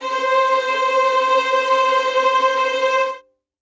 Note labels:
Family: string; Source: acoustic; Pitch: C5; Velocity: 100; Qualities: bright, non-linear envelope, reverb

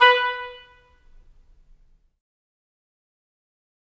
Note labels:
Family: reed; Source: acoustic; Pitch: B4; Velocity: 75; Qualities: fast decay, percussive, reverb

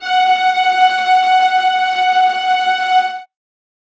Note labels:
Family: string; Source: acoustic; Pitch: F#5; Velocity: 100; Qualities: bright, non-linear envelope, reverb

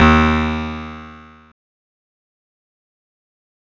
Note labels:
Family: guitar; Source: electronic; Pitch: D#2; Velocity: 75; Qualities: bright, distorted, fast decay

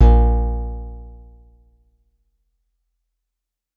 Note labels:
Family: guitar; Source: acoustic; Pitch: A#1; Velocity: 50

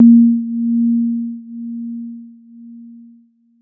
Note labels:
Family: keyboard; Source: electronic; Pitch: A#3; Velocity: 100; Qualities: dark

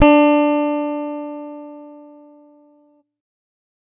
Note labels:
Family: guitar; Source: electronic; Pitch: D4; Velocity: 50

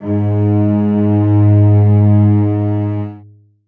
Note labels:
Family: string; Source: acoustic; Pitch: G#2; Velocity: 127; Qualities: reverb

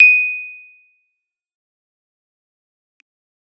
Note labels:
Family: keyboard; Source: electronic; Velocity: 25; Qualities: bright, fast decay, percussive

